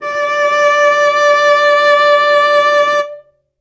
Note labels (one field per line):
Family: string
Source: acoustic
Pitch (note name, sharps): D5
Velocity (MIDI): 75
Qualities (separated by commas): reverb